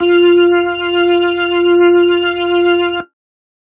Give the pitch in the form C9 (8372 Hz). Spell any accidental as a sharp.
F4 (349.2 Hz)